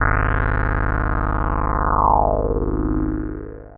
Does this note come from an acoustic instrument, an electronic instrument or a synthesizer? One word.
synthesizer